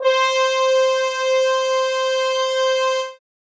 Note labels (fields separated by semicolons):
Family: brass; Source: acoustic; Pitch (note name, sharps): C5; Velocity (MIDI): 127; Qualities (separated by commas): bright, reverb